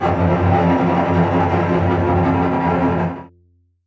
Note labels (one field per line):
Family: string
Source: acoustic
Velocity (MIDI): 127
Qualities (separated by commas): bright, non-linear envelope, reverb